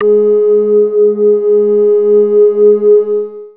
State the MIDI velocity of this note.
25